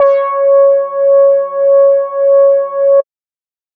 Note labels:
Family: bass; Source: synthesizer; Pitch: C#5; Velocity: 127

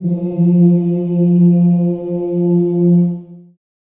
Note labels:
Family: voice; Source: acoustic; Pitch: F3; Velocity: 127; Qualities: long release, reverb

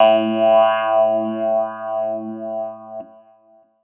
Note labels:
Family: keyboard; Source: electronic; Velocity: 100

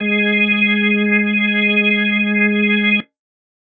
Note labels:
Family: organ; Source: electronic; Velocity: 100

